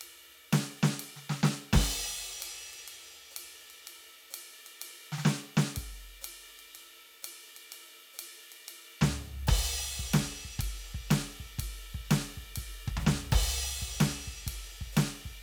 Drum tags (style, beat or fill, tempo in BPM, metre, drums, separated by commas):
swing, beat, 124 BPM, 4/4, crash, ride, hi-hat pedal, snare, cross-stick, floor tom, kick